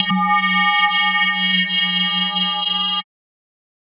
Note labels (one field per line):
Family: mallet percussion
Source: electronic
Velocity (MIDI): 127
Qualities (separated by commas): multiphonic, non-linear envelope